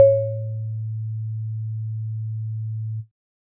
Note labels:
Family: keyboard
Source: electronic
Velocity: 127

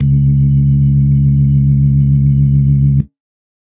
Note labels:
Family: organ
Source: electronic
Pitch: C#2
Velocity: 25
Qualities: dark, reverb

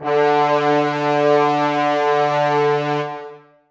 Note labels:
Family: brass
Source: acoustic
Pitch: D3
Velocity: 127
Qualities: reverb

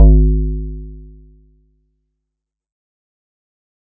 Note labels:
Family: keyboard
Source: electronic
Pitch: G#1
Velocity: 75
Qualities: dark, fast decay

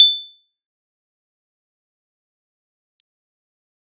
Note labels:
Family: keyboard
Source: electronic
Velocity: 100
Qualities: bright, fast decay, percussive

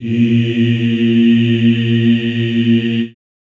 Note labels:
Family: voice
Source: acoustic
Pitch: A#2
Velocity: 75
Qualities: reverb

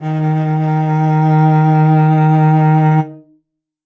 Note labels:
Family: string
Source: acoustic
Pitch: D#3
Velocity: 25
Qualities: reverb

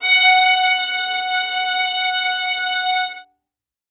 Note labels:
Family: string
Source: acoustic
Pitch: F#5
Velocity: 127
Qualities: reverb

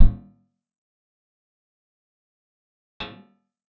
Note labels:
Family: guitar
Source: acoustic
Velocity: 127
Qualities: percussive, reverb

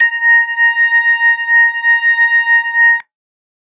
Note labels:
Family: organ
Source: electronic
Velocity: 75

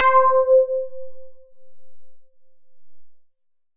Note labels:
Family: synthesizer lead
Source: synthesizer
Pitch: C5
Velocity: 75

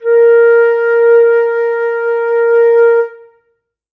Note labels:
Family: flute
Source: acoustic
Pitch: A#4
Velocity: 50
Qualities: reverb

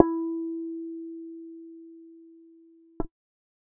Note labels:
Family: bass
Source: synthesizer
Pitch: E4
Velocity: 100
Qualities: dark, reverb

